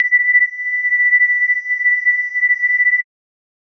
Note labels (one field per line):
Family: mallet percussion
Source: electronic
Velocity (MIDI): 100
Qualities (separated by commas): multiphonic, non-linear envelope